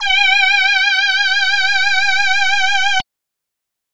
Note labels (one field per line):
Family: voice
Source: synthesizer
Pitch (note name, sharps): G5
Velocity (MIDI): 127